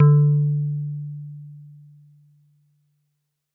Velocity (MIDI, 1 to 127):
75